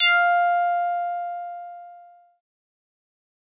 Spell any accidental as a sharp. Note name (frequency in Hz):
F5 (698.5 Hz)